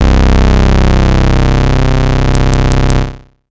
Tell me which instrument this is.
synthesizer bass